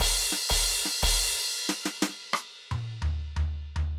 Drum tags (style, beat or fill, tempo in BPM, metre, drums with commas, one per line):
rock
beat
120 BPM
4/4
crash, snare, cross-stick, mid tom, floor tom, kick